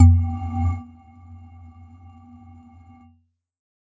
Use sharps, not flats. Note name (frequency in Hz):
F2 (87.31 Hz)